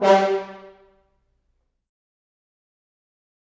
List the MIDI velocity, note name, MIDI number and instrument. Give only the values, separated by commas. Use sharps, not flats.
127, G3, 55, acoustic brass instrument